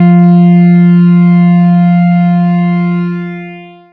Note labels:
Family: bass; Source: synthesizer; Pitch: F3; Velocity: 100; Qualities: long release

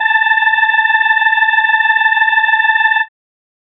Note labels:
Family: organ; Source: electronic; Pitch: A5; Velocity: 75

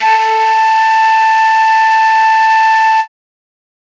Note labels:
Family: flute; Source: acoustic; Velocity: 50

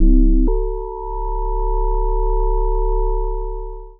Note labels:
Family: mallet percussion; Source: synthesizer; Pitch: C#1; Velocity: 100; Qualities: long release, multiphonic

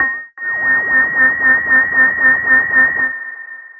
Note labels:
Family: bass; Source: synthesizer; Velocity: 50; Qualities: long release, reverb

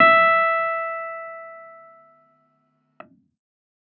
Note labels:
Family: keyboard; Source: electronic; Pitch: E5; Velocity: 25; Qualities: distorted

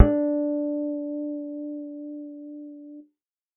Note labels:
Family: bass; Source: synthesizer; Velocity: 75; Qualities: dark, reverb

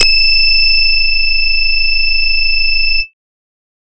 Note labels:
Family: bass; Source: synthesizer; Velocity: 100; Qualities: bright, distorted, multiphonic, tempo-synced

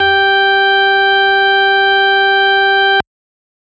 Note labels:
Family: organ; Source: electronic; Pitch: G4; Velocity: 127

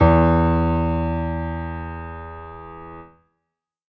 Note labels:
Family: keyboard; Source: acoustic; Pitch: E2; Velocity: 100; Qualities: reverb

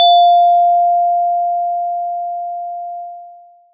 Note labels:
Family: mallet percussion; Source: electronic; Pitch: F5; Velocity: 50; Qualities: long release, multiphonic

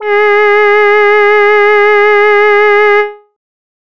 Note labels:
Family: voice; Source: synthesizer; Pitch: G#4; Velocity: 75; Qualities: distorted

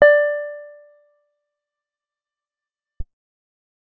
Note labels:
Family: guitar; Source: acoustic; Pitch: D5; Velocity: 25; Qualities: fast decay, percussive

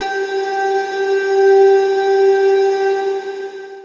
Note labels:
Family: guitar; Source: electronic; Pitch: G4; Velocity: 25; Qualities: long release

